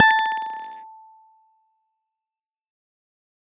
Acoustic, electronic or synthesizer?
electronic